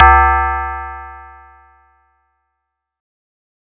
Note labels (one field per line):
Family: mallet percussion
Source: acoustic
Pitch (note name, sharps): C#2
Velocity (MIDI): 100